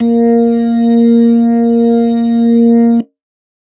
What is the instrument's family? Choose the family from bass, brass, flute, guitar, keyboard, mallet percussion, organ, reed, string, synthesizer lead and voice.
organ